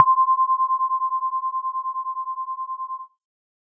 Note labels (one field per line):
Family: synthesizer lead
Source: synthesizer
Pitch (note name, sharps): C6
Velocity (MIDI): 50